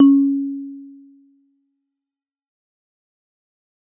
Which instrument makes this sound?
acoustic mallet percussion instrument